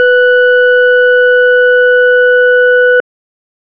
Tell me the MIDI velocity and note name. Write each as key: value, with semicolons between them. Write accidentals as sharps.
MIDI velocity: 100; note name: B4